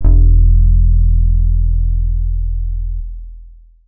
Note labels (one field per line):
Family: guitar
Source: electronic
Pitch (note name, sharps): E1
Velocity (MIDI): 50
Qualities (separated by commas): distorted, long release